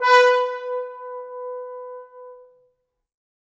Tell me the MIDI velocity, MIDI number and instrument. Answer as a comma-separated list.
25, 71, acoustic brass instrument